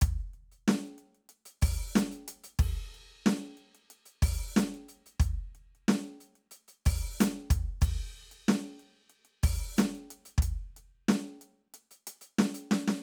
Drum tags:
hip-hop
beat
92 BPM
4/4
crash, closed hi-hat, open hi-hat, hi-hat pedal, snare, kick

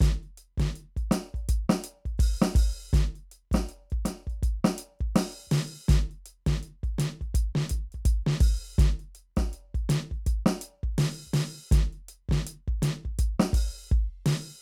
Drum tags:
New Orleans funk
beat
82 BPM
4/4
crash, ride, closed hi-hat, open hi-hat, hi-hat pedal, snare, kick

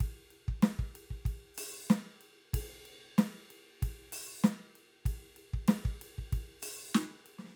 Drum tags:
funk
beat
95 BPM
4/4
ride, open hi-hat, hi-hat pedal, snare, kick

